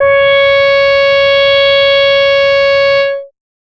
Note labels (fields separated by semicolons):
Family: bass; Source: synthesizer; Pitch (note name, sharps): C#5; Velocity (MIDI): 25; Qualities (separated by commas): bright, distorted